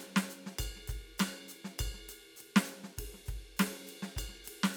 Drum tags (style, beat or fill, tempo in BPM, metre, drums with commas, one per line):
Brazilian
beat
101 BPM
4/4
ride, ride bell, hi-hat pedal, snare, kick